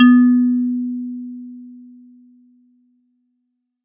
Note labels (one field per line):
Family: mallet percussion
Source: acoustic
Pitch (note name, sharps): B3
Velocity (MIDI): 50